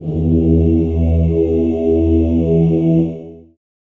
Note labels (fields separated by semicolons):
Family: voice; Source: acoustic; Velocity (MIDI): 127; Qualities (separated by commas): dark, long release, reverb